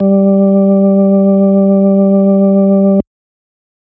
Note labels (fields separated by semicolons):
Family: organ; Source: electronic; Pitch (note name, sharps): G3; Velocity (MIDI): 50